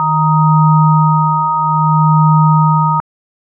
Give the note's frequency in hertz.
155.6 Hz